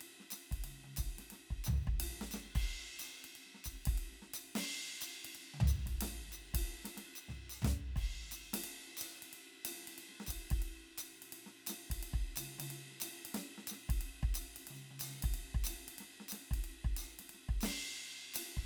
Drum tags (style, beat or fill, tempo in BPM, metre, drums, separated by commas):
medium-fast jazz, beat, 180 BPM, 4/4, ride, hi-hat pedal, snare, high tom, floor tom, kick